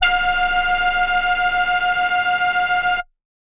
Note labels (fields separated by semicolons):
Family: voice; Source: synthesizer; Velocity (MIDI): 25; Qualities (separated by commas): multiphonic